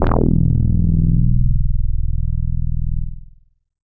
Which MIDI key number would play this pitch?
16